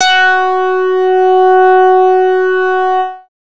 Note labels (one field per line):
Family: bass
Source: synthesizer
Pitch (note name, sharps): F#4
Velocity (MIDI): 100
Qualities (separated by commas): distorted